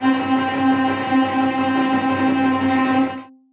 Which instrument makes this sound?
acoustic string instrument